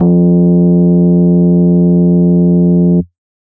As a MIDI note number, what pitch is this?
41